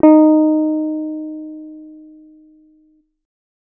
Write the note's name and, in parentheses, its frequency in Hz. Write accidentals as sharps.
D#4 (311.1 Hz)